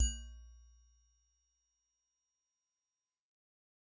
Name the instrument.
acoustic mallet percussion instrument